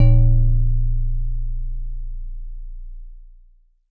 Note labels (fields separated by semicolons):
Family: mallet percussion; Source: acoustic; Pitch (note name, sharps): A#0; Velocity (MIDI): 75; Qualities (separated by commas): dark